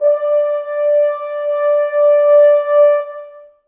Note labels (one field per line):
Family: brass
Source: acoustic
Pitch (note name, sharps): D5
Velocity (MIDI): 75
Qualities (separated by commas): long release, reverb